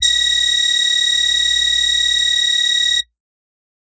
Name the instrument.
synthesizer voice